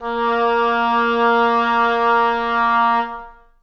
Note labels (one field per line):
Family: reed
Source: acoustic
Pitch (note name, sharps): A#3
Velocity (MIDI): 75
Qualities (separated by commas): reverb